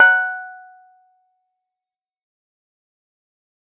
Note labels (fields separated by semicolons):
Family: keyboard; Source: electronic; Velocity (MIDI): 25; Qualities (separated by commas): fast decay, percussive